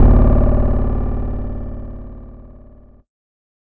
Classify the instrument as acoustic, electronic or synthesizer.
electronic